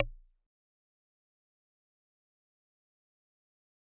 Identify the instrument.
acoustic mallet percussion instrument